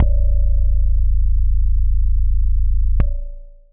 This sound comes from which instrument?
electronic keyboard